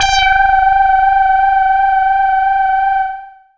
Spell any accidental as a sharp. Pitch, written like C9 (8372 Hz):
G5 (784 Hz)